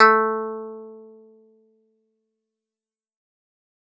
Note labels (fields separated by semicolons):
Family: guitar; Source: acoustic; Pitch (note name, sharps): A3; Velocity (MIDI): 127; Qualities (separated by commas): fast decay, reverb